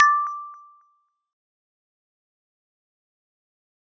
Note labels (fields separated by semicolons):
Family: mallet percussion; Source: acoustic; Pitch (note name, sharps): D6; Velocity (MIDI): 100; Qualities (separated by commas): fast decay, percussive